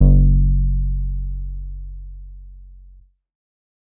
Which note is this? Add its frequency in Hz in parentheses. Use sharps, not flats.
F#1 (46.25 Hz)